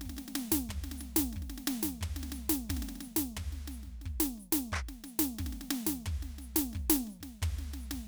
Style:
samba